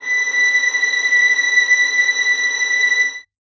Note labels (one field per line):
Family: string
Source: acoustic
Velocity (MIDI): 50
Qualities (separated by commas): reverb